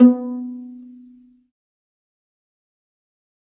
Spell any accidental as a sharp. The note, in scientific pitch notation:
B3